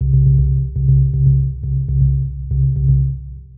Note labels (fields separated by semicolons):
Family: mallet percussion; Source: synthesizer; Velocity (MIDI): 25; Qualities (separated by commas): dark, long release, multiphonic, percussive, tempo-synced